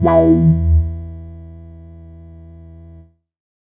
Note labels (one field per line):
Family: bass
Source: synthesizer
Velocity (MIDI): 25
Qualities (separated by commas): distorted, non-linear envelope